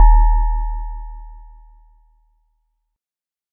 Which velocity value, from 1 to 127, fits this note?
25